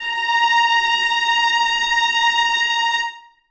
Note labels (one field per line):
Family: string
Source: acoustic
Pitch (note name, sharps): A#5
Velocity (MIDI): 75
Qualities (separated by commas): reverb